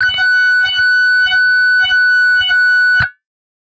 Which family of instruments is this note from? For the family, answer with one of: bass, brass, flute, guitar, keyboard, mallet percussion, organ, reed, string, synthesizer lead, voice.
guitar